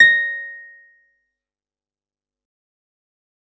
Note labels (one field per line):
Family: keyboard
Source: electronic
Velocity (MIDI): 127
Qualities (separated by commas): fast decay, percussive